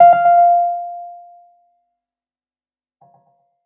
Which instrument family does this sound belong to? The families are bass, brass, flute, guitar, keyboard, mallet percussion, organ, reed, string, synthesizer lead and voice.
keyboard